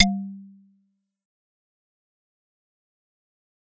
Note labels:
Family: mallet percussion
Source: acoustic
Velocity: 25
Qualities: fast decay, percussive

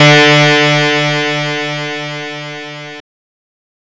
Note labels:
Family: guitar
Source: synthesizer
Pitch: D3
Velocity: 75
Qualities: bright, distorted

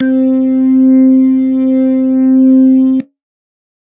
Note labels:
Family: organ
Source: electronic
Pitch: C4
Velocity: 50

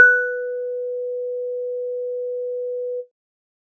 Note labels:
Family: keyboard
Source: electronic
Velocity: 50

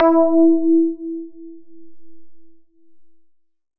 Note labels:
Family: synthesizer lead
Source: synthesizer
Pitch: E4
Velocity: 50

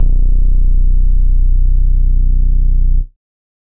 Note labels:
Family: bass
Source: synthesizer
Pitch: B0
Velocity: 25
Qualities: distorted, multiphonic, tempo-synced

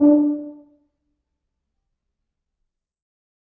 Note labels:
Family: brass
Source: acoustic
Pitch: D4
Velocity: 100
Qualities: dark, percussive, reverb

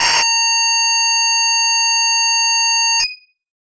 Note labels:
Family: guitar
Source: electronic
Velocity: 25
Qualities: bright, distorted

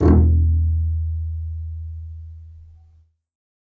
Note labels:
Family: string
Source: acoustic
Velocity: 50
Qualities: reverb

